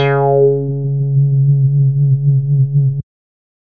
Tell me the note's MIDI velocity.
127